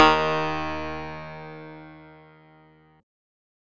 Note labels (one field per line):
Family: synthesizer lead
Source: synthesizer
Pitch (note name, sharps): D#2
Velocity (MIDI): 25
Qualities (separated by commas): bright, distorted